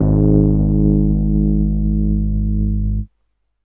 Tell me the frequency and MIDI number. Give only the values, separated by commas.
51.91 Hz, 32